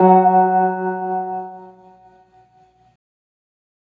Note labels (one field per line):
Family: organ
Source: electronic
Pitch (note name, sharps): F#3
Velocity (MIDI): 25